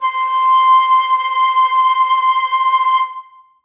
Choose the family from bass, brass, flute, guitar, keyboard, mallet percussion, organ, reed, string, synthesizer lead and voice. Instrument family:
flute